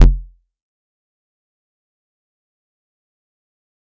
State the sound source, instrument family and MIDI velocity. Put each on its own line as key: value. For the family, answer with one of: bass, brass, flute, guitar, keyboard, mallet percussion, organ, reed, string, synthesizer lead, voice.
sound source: acoustic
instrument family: mallet percussion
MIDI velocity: 127